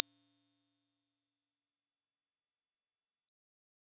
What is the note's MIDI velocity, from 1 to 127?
25